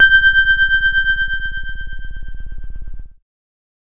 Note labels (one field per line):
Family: keyboard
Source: electronic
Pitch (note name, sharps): G6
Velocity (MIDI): 25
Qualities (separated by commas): dark